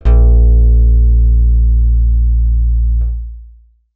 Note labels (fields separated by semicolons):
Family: bass; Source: synthesizer; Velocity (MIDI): 75; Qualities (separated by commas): dark, long release